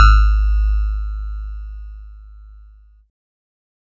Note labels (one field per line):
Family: keyboard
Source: electronic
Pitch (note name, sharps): G#1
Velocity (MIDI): 127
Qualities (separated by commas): bright, distorted